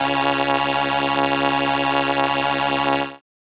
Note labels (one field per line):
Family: keyboard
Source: synthesizer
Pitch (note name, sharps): C#2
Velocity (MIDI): 75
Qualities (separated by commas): bright